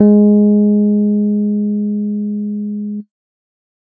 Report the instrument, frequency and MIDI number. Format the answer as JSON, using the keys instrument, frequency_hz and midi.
{"instrument": "electronic keyboard", "frequency_hz": 207.7, "midi": 56}